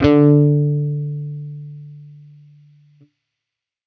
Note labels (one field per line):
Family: bass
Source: electronic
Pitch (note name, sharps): D3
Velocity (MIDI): 75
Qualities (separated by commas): distorted